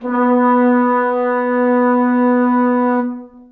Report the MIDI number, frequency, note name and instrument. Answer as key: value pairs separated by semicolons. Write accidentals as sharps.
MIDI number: 59; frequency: 246.9 Hz; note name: B3; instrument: acoustic brass instrument